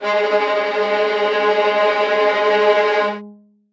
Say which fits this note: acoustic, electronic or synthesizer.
acoustic